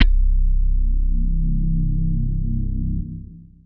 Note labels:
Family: guitar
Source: electronic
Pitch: C1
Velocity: 25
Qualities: dark, distorted, long release

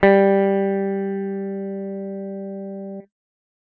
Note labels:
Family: guitar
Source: electronic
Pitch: G3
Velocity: 100

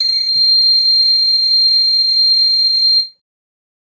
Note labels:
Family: reed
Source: acoustic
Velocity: 25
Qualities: bright, reverb

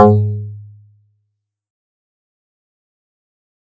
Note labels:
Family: guitar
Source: synthesizer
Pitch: G#2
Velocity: 127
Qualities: dark, fast decay, percussive

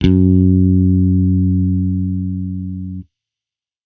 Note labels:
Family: bass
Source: electronic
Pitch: F#2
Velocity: 127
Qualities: distorted

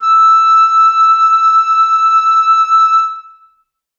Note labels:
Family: flute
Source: acoustic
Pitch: E6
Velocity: 100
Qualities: reverb

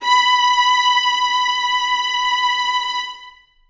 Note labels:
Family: string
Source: acoustic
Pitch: B5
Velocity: 100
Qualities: reverb

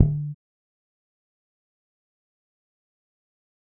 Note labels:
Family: bass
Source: electronic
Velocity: 25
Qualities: fast decay, percussive

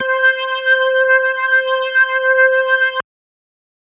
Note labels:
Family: organ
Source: electronic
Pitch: C5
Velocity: 100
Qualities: distorted

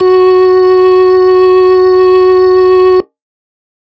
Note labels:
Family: organ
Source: electronic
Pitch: F#4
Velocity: 100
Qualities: distorted

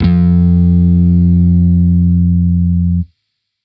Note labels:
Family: bass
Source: electronic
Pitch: F2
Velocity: 50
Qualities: distorted

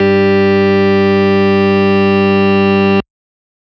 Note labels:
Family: organ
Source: electronic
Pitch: G2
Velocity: 127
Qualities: distorted

